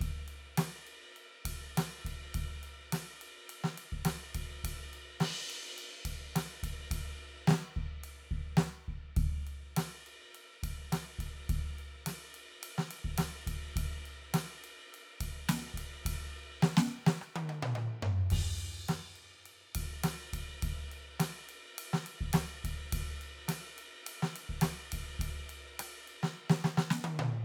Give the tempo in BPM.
105 BPM